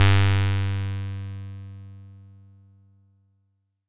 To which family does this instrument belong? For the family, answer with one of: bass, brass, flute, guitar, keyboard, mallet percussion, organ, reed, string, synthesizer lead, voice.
bass